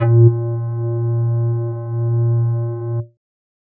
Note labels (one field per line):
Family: flute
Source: synthesizer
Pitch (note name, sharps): A#2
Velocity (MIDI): 50